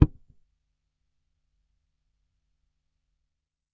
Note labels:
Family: bass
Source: electronic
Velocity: 25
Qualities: percussive

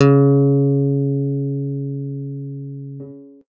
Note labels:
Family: guitar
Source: electronic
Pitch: C#3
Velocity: 100

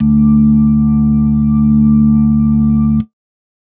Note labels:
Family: organ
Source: electronic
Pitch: D2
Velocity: 100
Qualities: dark

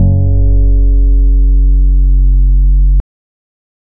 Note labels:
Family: organ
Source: electronic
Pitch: F#1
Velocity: 127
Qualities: dark

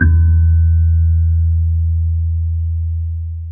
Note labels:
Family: mallet percussion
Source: acoustic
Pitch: E2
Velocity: 100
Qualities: dark, long release, reverb

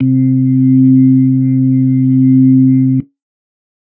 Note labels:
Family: organ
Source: electronic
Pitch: C3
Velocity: 25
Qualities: dark

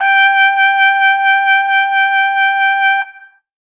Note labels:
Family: brass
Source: acoustic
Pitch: G5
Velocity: 75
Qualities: distorted

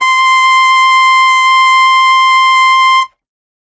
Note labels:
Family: reed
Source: acoustic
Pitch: C6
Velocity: 50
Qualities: bright

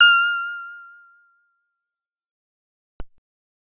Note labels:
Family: bass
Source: synthesizer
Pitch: F6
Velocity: 25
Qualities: fast decay

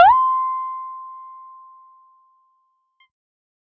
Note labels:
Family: guitar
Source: electronic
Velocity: 127

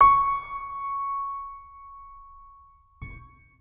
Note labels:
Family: organ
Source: electronic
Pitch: C#6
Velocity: 50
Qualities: reverb

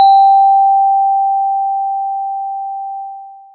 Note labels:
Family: mallet percussion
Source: electronic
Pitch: G5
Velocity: 25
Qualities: long release, multiphonic

